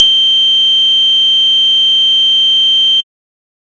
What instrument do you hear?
synthesizer bass